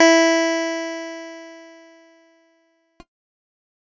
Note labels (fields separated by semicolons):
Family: keyboard; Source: electronic; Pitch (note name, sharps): E4; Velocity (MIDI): 127; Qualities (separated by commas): bright